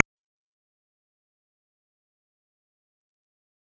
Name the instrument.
synthesizer bass